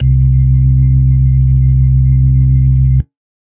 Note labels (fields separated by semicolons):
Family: organ; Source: electronic; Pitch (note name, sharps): C2; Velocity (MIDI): 100; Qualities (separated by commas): dark